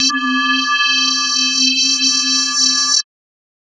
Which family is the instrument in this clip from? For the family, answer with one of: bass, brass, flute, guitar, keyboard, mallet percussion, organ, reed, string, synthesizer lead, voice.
mallet percussion